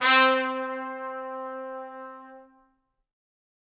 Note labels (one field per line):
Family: brass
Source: acoustic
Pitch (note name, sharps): C4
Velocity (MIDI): 75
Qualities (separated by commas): bright, reverb